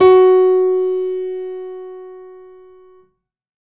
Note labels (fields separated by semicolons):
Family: keyboard; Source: acoustic; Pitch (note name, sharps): F#4; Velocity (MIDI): 127; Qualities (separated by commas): reverb